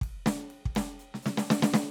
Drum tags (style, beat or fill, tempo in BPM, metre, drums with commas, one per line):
gospel
fill
120 BPM
4/4
ride, hi-hat pedal, snare, kick